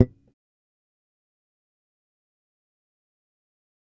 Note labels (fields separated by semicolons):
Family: bass; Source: electronic; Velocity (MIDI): 25; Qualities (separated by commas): fast decay, percussive